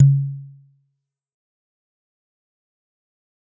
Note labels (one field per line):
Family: mallet percussion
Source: acoustic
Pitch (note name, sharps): C#3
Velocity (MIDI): 75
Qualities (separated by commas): dark, fast decay, percussive